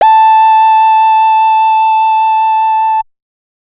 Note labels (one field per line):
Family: bass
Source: synthesizer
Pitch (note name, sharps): A5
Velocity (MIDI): 50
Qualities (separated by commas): distorted